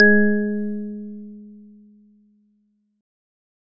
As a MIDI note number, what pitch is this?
56